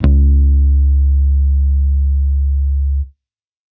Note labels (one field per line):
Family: bass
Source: electronic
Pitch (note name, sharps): C#2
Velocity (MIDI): 127